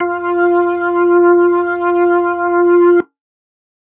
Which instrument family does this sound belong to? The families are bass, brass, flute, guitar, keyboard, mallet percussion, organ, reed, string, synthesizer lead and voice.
organ